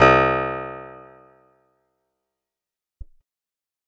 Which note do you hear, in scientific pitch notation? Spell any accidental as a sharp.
C2